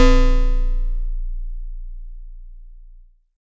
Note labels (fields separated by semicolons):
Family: mallet percussion; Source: acoustic; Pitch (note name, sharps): A#0; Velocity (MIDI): 127